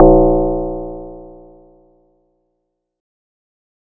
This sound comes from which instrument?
acoustic mallet percussion instrument